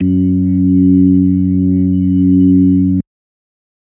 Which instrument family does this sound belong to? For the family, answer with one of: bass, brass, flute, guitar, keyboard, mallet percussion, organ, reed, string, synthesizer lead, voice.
organ